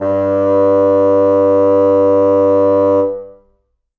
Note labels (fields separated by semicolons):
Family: reed; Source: acoustic; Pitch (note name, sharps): G2; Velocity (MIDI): 75; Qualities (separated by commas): reverb